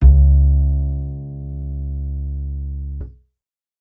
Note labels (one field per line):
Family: bass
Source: acoustic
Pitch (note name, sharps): C#2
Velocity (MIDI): 75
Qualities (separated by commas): dark